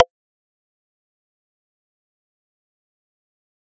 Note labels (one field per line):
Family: mallet percussion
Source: acoustic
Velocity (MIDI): 100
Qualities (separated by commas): fast decay, percussive